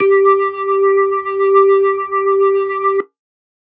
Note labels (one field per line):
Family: organ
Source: electronic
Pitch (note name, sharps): G4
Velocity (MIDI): 127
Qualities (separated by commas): distorted